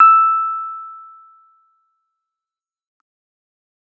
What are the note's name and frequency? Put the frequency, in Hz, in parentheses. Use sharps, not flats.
E6 (1319 Hz)